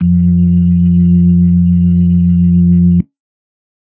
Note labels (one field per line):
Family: organ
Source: electronic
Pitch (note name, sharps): F2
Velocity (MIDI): 100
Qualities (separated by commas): dark